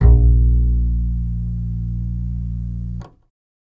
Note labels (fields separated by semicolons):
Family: bass; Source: electronic; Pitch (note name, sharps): A#1; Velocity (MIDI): 25; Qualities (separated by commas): reverb